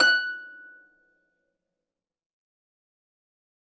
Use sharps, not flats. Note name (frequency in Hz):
F#6 (1480 Hz)